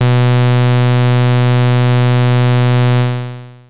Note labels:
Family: bass; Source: synthesizer; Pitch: B2; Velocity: 50; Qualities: bright, distorted, long release

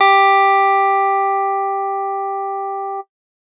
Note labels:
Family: guitar; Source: electronic; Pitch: G4; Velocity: 100

